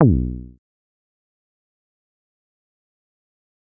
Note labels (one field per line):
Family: bass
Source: synthesizer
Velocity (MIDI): 25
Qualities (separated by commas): fast decay, percussive